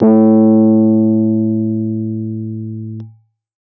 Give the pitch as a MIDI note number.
45